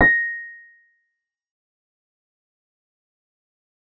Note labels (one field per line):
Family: keyboard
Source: synthesizer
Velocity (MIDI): 50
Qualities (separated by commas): fast decay, percussive